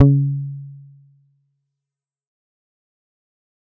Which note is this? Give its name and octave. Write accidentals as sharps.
C#3